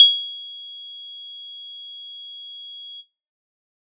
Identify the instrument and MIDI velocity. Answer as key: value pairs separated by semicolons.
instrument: synthesizer bass; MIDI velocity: 75